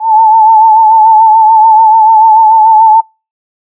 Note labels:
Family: flute; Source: synthesizer; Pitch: A5; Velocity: 127

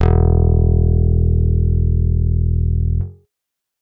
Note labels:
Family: guitar; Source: acoustic; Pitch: E1; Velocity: 25

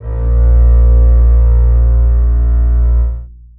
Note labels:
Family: string; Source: acoustic; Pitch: A#1; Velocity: 75; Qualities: long release, reverb

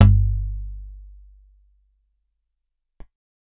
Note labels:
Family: guitar; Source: acoustic; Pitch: G1; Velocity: 75; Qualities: dark

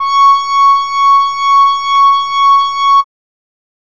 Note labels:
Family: keyboard; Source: acoustic; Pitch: C#6; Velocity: 25; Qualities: bright

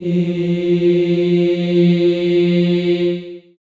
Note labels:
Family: voice; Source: acoustic; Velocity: 127; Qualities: reverb

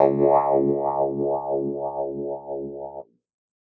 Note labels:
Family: keyboard; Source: electronic; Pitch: C#2; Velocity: 50

